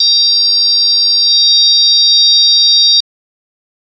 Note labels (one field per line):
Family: organ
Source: electronic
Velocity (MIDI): 127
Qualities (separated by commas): bright